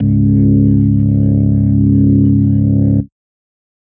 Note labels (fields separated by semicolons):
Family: organ; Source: electronic; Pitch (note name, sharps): C#1; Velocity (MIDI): 75; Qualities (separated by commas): distorted